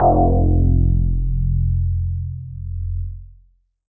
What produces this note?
synthesizer lead